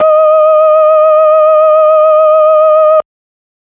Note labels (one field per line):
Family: organ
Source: electronic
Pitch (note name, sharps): D#5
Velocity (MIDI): 100